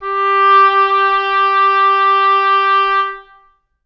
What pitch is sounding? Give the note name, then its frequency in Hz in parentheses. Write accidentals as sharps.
G4 (392 Hz)